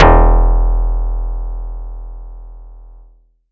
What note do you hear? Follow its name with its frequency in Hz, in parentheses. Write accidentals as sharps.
E1 (41.2 Hz)